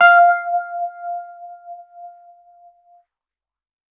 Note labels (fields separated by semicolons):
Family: keyboard; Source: electronic; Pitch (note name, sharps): F5; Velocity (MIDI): 127; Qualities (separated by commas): non-linear envelope